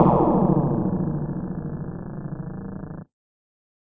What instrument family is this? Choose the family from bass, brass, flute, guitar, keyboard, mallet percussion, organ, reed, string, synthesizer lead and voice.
mallet percussion